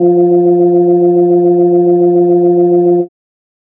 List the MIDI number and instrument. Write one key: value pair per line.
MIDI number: 53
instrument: electronic organ